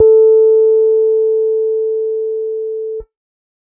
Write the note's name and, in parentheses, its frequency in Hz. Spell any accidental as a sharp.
A4 (440 Hz)